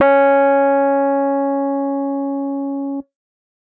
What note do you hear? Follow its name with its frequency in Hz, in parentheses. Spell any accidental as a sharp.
C#4 (277.2 Hz)